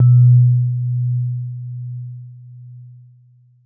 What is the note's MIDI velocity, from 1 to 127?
75